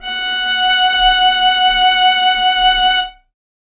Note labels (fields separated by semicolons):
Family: string; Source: acoustic; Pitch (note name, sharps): F#5; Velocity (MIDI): 25; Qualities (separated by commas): reverb